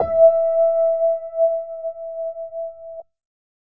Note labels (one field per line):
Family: keyboard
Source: electronic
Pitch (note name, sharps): E5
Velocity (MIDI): 25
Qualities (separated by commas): reverb